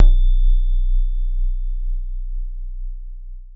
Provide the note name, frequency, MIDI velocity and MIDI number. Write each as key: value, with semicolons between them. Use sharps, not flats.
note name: B0; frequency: 30.87 Hz; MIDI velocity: 100; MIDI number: 23